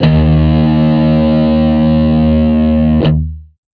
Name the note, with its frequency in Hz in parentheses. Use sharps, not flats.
D#2 (77.78 Hz)